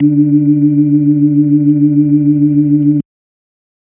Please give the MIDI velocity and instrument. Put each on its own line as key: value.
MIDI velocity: 50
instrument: electronic organ